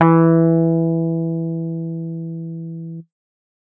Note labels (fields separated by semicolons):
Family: keyboard; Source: electronic; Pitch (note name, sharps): E3; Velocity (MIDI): 127; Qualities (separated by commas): dark